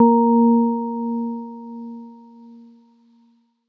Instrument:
electronic keyboard